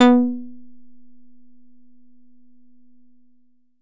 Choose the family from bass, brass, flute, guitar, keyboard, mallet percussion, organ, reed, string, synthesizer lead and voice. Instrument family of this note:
guitar